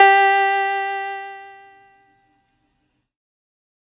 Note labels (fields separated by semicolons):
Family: keyboard; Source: electronic; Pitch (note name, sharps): G4; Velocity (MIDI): 50; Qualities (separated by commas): distorted